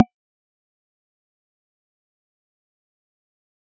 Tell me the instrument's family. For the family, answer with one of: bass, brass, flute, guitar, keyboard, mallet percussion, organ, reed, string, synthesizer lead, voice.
mallet percussion